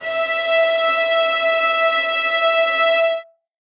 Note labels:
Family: string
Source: acoustic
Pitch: E5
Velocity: 25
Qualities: reverb

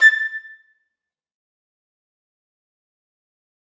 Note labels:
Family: flute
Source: acoustic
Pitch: A6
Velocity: 127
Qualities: fast decay, percussive, reverb

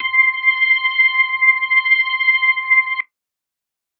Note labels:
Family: organ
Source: electronic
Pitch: C6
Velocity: 50

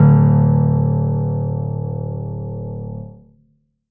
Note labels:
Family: keyboard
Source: acoustic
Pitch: D1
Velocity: 100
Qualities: reverb

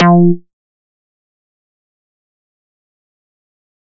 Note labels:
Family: bass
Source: synthesizer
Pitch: F3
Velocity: 75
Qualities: fast decay, percussive

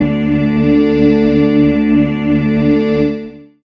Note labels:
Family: organ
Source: electronic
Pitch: D2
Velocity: 75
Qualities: long release, reverb

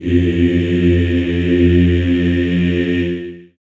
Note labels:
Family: voice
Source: acoustic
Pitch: F2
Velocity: 100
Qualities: long release, reverb

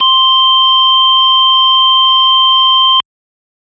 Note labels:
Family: organ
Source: electronic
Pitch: C6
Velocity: 127

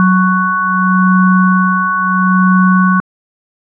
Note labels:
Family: organ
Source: electronic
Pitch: F#3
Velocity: 127

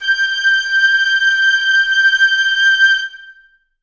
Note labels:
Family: reed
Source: acoustic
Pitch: G6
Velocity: 100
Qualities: reverb

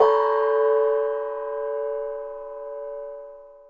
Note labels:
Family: mallet percussion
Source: acoustic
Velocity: 75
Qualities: long release

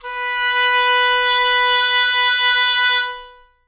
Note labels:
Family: reed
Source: acoustic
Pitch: B4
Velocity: 127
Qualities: reverb

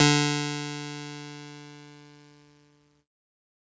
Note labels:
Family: keyboard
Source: electronic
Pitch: D3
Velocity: 75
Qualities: bright, distorted

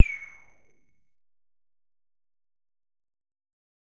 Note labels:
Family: bass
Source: synthesizer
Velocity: 75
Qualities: distorted, percussive

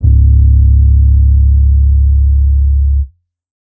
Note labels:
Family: bass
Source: electronic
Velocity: 127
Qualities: dark

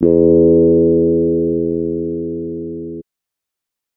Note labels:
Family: keyboard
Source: electronic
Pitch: E2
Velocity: 50

